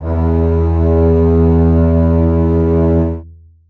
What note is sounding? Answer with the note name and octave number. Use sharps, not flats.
E2